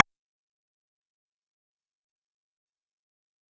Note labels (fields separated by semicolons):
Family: bass; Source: synthesizer; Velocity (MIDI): 25; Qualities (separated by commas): distorted, fast decay, percussive